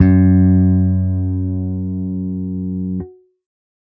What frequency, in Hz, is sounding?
92.5 Hz